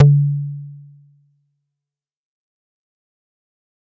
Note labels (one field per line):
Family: bass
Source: synthesizer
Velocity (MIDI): 75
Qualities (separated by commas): fast decay